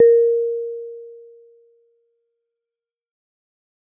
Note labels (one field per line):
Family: mallet percussion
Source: acoustic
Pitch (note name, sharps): A#4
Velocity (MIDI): 75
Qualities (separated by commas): fast decay